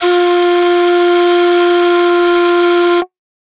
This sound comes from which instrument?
acoustic flute